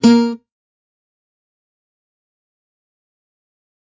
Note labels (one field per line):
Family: guitar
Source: acoustic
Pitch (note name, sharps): A#3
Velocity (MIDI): 127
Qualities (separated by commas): fast decay, percussive, reverb